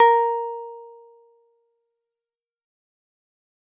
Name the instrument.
synthesizer guitar